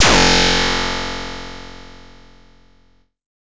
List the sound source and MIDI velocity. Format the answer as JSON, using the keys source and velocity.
{"source": "synthesizer", "velocity": 127}